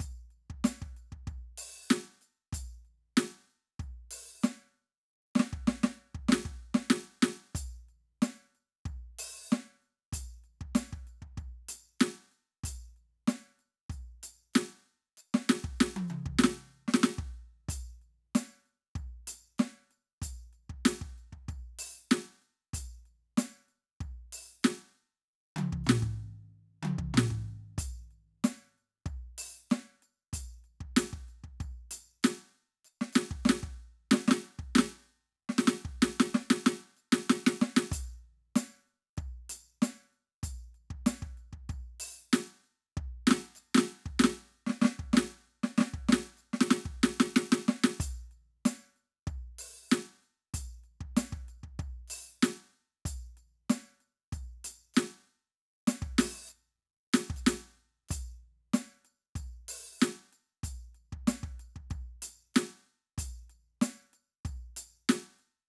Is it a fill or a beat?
beat